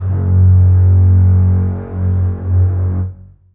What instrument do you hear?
acoustic string instrument